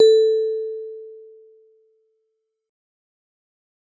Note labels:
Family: mallet percussion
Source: acoustic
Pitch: A4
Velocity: 75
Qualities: fast decay

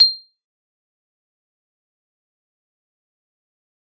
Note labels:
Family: mallet percussion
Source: acoustic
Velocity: 50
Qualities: bright, fast decay, percussive

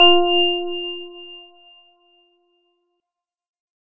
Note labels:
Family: organ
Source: electronic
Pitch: F4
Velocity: 127

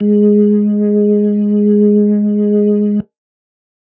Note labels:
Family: organ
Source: electronic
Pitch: G#3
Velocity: 100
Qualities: dark

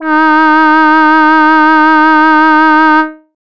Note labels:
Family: voice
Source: synthesizer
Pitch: D#4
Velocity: 100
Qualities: distorted

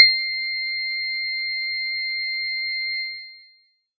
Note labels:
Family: mallet percussion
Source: acoustic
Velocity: 100

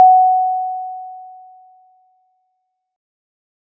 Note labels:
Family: mallet percussion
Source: acoustic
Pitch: F#5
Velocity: 50

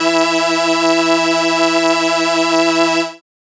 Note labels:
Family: keyboard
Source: synthesizer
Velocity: 75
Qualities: bright

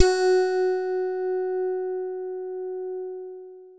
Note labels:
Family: guitar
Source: synthesizer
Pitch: F#4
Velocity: 100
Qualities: bright, long release

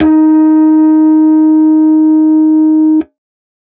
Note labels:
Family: guitar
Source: electronic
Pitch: D#4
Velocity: 25

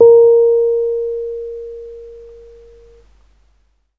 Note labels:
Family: keyboard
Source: electronic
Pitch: A#4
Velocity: 25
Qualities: dark

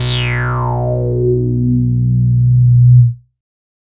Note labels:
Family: bass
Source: synthesizer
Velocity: 50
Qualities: bright, distorted, non-linear envelope

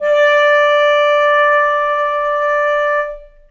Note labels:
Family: reed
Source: acoustic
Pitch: D5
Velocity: 25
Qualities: long release, reverb

